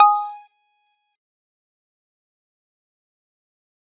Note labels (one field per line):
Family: mallet percussion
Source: acoustic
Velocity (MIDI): 50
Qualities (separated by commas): fast decay, multiphonic, percussive